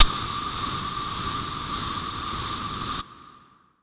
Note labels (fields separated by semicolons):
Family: flute; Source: acoustic; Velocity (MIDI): 100; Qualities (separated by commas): distorted